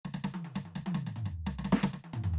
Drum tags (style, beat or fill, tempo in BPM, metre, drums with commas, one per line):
hip-hop
fill
100 BPM
4/4
hi-hat pedal, snare, high tom, mid tom, floor tom